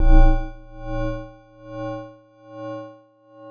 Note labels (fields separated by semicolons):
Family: mallet percussion; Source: electronic; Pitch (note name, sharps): A#0; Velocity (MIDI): 100; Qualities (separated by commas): long release